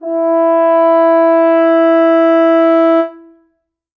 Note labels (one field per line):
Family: brass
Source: acoustic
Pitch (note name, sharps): E4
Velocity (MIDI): 100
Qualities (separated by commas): reverb